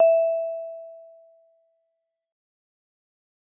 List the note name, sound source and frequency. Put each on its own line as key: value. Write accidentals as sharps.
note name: E5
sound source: acoustic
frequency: 659.3 Hz